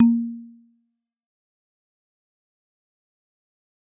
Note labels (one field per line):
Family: mallet percussion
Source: acoustic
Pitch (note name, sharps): A#3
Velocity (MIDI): 100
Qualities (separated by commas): dark, fast decay, percussive